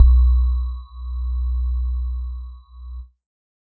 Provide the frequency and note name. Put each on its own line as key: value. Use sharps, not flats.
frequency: 61.74 Hz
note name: B1